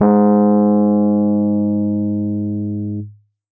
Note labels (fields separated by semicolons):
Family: keyboard; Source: electronic; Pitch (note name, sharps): G#2; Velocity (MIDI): 127